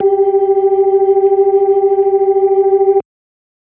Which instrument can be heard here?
electronic organ